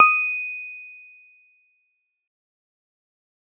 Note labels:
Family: guitar; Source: synthesizer; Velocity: 50; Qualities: fast decay

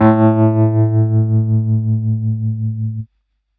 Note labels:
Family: keyboard; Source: electronic; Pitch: A2; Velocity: 100; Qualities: distorted

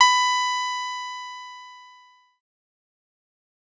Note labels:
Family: bass; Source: synthesizer; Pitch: B5; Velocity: 100; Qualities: bright, distorted, fast decay

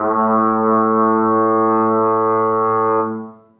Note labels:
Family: brass; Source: acoustic; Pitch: A2; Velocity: 25; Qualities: reverb

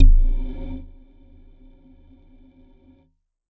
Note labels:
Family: mallet percussion; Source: electronic; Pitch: A#0; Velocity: 100; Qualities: dark, non-linear envelope

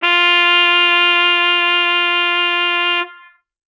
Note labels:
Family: brass; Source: acoustic; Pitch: F4; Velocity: 100; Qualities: distorted

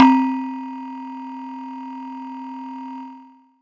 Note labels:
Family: mallet percussion; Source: acoustic; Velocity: 75; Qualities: distorted

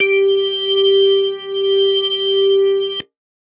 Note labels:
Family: organ; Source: electronic; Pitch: G4; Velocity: 25

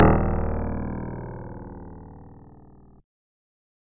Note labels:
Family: synthesizer lead; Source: synthesizer; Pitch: D#0; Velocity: 25; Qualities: bright, distorted

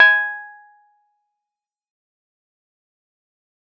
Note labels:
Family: keyboard; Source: electronic; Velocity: 75; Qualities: fast decay, percussive

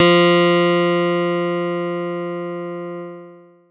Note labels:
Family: keyboard; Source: electronic; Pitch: F3; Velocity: 50; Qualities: distorted, long release

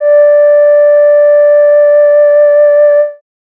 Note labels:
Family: voice; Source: synthesizer; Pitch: D5; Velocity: 50

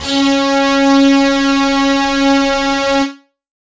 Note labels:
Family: guitar; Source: electronic; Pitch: C#4; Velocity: 127; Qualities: distorted

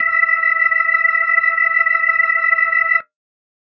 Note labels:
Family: organ; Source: electronic; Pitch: E5; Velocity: 100; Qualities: reverb

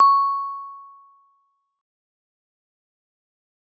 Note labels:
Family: mallet percussion; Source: acoustic; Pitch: C#6; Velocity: 75; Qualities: fast decay

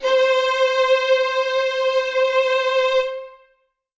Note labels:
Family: string; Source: acoustic; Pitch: C5; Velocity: 127; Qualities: reverb

